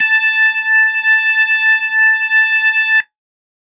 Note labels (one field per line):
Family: organ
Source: electronic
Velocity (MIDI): 50